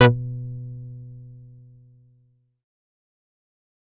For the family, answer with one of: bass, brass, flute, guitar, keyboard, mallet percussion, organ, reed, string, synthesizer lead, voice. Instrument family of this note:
bass